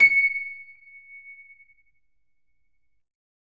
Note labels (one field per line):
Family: keyboard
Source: electronic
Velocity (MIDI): 127